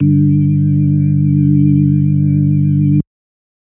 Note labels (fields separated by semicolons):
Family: organ; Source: electronic; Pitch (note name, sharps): G1; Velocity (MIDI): 127; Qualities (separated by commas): dark